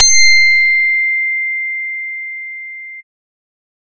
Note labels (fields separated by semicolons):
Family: bass; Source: synthesizer; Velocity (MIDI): 127